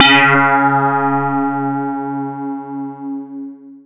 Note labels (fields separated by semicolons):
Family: mallet percussion; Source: electronic; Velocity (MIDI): 25; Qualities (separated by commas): distorted, long release, non-linear envelope